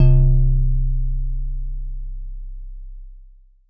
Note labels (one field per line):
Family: mallet percussion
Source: acoustic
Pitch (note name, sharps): C1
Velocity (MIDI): 75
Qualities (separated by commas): dark